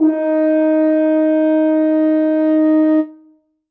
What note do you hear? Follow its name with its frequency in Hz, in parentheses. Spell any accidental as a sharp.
D#4 (311.1 Hz)